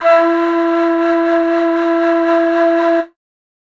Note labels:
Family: flute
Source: acoustic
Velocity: 100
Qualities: multiphonic

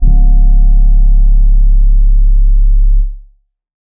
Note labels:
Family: keyboard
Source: electronic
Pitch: C#1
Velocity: 50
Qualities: dark

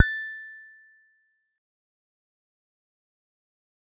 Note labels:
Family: guitar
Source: electronic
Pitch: A6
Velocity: 50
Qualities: fast decay, percussive, reverb

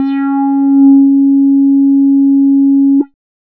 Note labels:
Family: bass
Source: synthesizer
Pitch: C#4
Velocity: 75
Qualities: dark, distorted

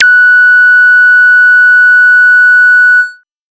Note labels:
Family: bass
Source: synthesizer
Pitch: F#6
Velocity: 127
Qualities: distorted

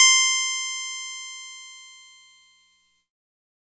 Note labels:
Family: keyboard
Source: electronic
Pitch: C6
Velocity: 75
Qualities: bright, distorted

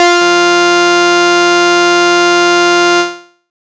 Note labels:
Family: bass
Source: synthesizer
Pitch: F4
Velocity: 75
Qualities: bright, distorted

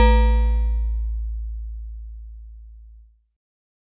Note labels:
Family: mallet percussion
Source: acoustic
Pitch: A1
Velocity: 127

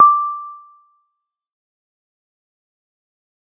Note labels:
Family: mallet percussion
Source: acoustic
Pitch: D6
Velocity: 25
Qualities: fast decay, percussive

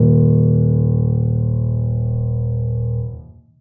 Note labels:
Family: keyboard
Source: acoustic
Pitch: D#1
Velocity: 50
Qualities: dark

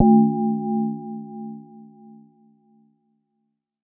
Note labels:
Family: mallet percussion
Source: synthesizer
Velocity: 75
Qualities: multiphonic

